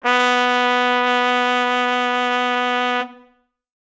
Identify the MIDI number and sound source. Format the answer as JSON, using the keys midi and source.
{"midi": 59, "source": "acoustic"}